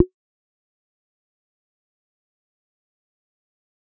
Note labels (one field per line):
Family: bass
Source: synthesizer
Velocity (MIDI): 100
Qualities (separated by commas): fast decay, percussive